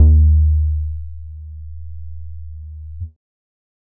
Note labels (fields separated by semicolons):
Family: bass; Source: synthesizer; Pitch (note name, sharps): D#2; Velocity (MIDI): 25